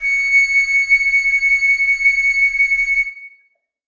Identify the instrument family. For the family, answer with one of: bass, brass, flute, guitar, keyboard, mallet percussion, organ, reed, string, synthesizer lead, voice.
flute